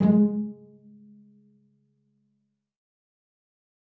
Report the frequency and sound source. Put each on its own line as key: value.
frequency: 207.7 Hz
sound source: acoustic